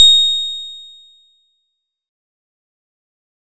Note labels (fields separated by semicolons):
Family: guitar; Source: synthesizer; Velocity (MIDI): 25; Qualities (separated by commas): bright, fast decay